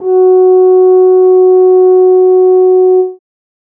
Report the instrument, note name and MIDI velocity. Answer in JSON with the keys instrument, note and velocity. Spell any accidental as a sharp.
{"instrument": "acoustic brass instrument", "note": "F#4", "velocity": 25}